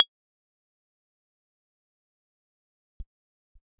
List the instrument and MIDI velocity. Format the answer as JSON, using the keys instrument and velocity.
{"instrument": "electronic keyboard", "velocity": 75}